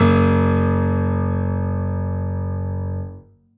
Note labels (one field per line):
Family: keyboard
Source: acoustic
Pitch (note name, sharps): F#1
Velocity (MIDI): 127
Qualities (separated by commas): bright